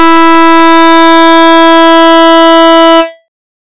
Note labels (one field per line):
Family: bass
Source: synthesizer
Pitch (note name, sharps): E4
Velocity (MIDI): 50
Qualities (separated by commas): bright, distorted